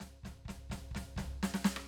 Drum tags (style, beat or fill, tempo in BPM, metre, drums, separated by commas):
punk, fill, 128 BPM, 4/4, snare, cross-stick, floor tom, kick